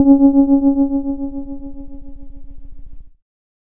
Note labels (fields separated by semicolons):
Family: keyboard; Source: electronic; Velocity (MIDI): 127; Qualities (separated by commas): dark